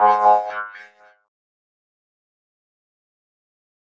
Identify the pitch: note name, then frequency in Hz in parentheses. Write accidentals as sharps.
G#2 (103.8 Hz)